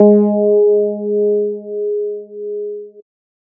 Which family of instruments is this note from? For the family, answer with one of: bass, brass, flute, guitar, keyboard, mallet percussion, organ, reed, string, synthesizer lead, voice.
bass